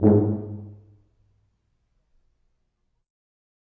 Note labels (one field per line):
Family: brass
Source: acoustic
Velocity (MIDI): 75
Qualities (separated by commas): dark, reverb